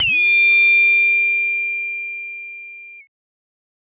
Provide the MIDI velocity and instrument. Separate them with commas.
50, synthesizer bass